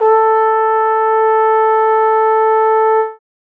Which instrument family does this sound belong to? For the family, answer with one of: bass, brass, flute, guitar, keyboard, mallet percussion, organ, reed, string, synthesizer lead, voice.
brass